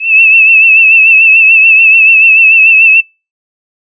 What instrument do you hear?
synthesizer flute